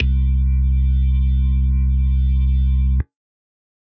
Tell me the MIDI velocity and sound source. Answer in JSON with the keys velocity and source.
{"velocity": 50, "source": "electronic"}